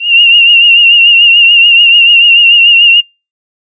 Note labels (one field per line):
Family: flute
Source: synthesizer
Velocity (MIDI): 127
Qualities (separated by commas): bright